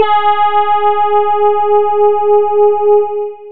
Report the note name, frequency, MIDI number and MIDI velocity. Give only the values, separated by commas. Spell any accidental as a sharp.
G#4, 415.3 Hz, 68, 75